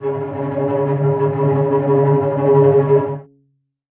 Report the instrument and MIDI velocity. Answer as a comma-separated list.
acoustic string instrument, 25